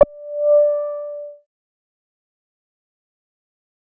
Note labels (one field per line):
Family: bass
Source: synthesizer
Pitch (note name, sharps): D5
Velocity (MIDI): 25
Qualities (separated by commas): distorted, fast decay